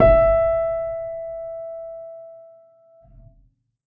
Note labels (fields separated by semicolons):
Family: keyboard; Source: acoustic; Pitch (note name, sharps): E5; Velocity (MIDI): 75; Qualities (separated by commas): reverb